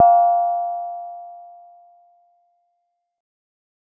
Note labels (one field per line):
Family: mallet percussion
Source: acoustic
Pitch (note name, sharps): F5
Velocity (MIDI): 50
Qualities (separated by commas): reverb